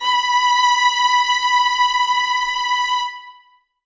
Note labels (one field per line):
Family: string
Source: acoustic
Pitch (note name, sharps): B5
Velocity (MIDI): 100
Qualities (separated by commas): bright, reverb